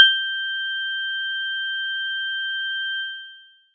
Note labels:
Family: mallet percussion; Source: acoustic; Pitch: G6; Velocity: 50

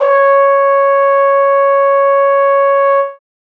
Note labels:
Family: brass; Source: acoustic; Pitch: C#5; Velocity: 25

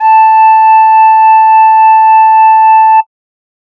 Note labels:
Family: flute; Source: synthesizer; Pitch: A5; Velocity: 75

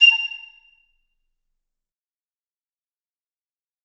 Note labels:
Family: reed; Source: acoustic; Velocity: 100; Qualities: bright, fast decay, percussive, reverb

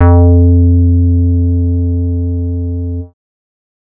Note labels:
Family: bass; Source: synthesizer; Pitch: F2; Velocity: 100; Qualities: dark

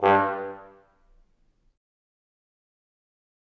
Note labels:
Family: brass; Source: acoustic; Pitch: G2; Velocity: 75; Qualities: fast decay, reverb

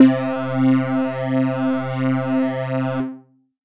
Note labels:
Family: keyboard; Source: electronic; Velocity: 127; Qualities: distorted

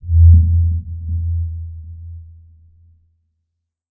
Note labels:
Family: synthesizer lead; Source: synthesizer; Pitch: E2; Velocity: 25; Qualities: dark, non-linear envelope, reverb

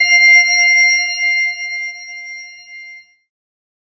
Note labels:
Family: keyboard; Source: synthesizer; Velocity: 75; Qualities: bright

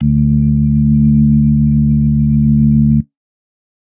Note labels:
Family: organ; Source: electronic; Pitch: D2; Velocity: 75; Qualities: dark

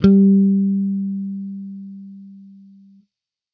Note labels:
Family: bass; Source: electronic; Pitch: G3; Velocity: 75

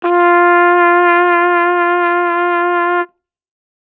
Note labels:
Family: brass; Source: acoustic; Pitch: F4; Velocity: 50

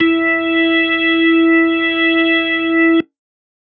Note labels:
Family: organ; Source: electronic; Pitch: E4; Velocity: 100

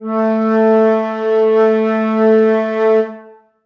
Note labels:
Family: flute; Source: acoustic; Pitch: A3; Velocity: 127; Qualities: dark, reverb

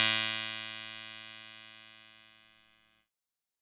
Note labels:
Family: keyboard; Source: electronic; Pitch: A2; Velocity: 75; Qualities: bright, distorted

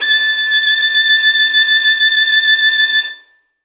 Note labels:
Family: string; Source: acoustic; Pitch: A6; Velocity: 75; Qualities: reverb

